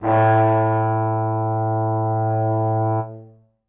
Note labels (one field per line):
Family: brass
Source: acoustic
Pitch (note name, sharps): A2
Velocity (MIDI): 100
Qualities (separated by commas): bright, reverb